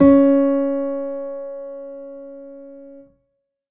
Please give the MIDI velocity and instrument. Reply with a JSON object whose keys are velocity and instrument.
{"velocity": 75, "instrument": "acoustic keyboard"}